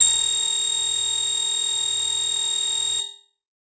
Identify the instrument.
electronic keyboard